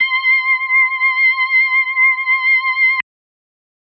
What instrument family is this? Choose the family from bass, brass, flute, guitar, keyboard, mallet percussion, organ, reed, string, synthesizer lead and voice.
organ